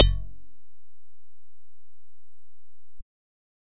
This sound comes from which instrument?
synthesizer bass